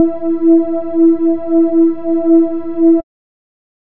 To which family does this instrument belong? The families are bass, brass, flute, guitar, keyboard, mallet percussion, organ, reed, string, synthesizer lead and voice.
bass